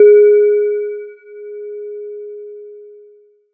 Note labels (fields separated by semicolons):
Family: mallet percussion; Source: electronic; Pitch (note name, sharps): G#4; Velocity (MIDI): 25; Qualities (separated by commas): multiphonic